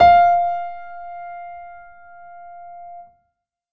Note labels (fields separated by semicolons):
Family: keyboard; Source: acoustic; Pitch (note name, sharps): F5; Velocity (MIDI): 100; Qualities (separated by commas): reverb